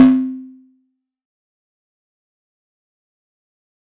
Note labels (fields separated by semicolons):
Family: mallet percussion; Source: acoustic; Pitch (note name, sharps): C4; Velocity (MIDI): 127; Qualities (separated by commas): fast decay, percussive